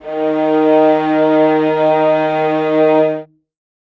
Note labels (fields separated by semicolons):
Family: string; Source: acoustic; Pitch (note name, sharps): D#3; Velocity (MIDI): 50; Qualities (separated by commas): reverb